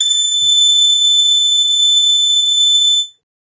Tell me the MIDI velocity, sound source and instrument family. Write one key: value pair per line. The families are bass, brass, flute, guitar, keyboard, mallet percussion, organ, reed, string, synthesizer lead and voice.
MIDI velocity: 50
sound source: acoustic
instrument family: reed